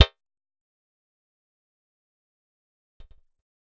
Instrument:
synthesizer bass